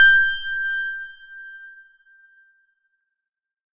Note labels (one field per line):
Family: organ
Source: electronic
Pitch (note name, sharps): G6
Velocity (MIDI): 50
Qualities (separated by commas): bright